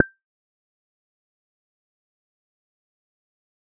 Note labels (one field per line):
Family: bass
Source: synthesizer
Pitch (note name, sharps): G6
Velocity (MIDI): 75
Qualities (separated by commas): fast decay, percussive